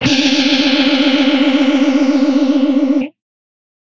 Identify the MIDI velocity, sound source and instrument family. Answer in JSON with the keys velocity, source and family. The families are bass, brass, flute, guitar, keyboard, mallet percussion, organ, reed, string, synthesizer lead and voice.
{"velocity": 50, "source": "electronic", "family": "guitar"}